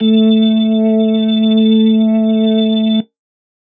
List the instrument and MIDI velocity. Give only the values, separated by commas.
electronic organ, 127